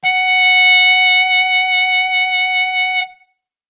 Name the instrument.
acoustic brass instrument